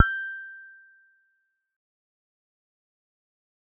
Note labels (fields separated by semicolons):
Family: guitar; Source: electronic; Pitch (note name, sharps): G6; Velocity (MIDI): 50; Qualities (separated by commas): fast decay, percussive, reverb